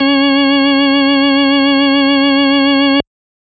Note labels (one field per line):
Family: organ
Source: electronic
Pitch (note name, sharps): C#4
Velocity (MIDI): 75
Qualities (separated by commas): distorted